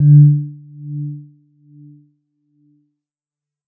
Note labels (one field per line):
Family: mallet percussion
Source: electronic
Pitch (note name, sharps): D3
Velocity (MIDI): 50